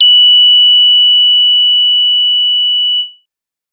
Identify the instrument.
synthesizer bass